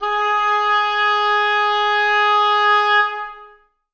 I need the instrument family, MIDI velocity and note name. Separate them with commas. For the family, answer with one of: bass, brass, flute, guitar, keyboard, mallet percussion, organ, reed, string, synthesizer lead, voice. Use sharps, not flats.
reed, 127, G#4